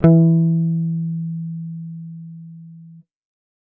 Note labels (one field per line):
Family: bass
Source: electronic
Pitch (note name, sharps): E3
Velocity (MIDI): 127